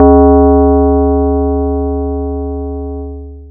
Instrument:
acoustic mallet percussion instrument